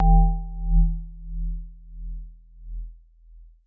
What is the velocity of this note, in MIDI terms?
75